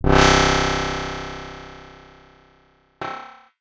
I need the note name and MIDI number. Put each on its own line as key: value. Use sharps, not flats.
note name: C1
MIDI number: 24